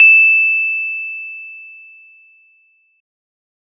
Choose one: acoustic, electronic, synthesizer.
electronic